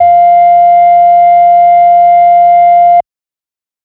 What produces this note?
electronic organ